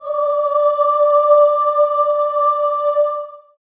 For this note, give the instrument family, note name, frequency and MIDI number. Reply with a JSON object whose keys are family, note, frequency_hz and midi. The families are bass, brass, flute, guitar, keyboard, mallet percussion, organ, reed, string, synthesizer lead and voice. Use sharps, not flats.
{"family": "voice", "note": "D5", "frequency_hz": 587.3, "midi": 74}